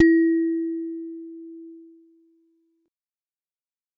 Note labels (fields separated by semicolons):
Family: mallet percussion; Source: acoustic; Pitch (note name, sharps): E4; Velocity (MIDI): 50